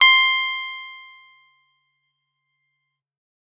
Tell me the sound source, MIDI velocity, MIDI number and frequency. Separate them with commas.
electronic, 75, 84, 1047 Hz